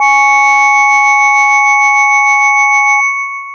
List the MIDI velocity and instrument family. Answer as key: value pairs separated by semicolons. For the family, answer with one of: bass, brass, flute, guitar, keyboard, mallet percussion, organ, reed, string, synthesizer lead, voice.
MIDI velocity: 100; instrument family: mallet percussion